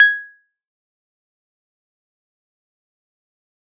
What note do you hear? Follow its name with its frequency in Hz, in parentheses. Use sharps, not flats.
G#6 (1661 Hz)